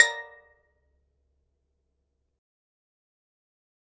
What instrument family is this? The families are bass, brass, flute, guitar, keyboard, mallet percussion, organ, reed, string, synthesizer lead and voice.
mallet percussion